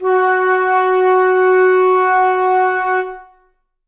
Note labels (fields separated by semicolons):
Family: reed; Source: acoustic; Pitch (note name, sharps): F#4; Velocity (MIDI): 50; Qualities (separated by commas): reverb